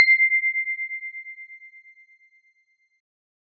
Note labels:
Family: keyboard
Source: electronic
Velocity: 100

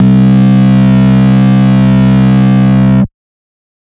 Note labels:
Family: bass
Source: synthesizer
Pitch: C2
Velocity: 127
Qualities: bright, distorted, multiphonic

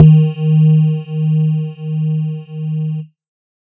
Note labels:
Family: synthesizer lead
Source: synthesizer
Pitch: D#3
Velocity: 100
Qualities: distorted

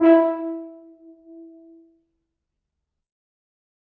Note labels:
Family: brass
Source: acoustic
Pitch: E4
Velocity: 100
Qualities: reverb

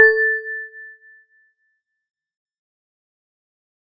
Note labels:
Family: mallet percussion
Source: acoustic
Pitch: A4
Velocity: 127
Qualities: fast decay

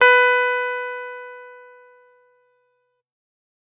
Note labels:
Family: guitar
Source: electronic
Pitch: B4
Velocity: 50

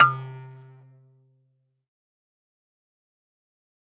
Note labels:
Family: mallet percussion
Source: acoustic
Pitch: C3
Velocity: 100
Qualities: fast decay, percussive, reverb

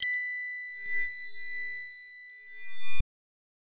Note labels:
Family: voice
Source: synthesizer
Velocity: 100

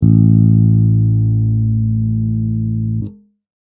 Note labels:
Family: bass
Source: electronic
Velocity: 50

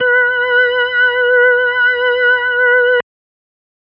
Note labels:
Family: organ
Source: electronic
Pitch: B4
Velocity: 127

